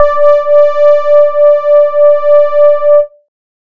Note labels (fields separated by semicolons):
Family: bass; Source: synthesizer; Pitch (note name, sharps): D5; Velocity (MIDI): 25; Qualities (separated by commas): distorted